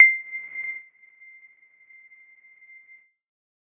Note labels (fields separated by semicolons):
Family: mallet percussion; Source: electronic; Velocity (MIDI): 75; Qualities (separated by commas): non-linear envelope